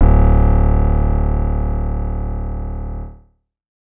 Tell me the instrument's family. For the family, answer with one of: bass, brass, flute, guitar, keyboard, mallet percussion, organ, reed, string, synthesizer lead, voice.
keyboard